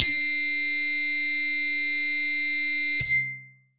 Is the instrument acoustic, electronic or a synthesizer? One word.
electronic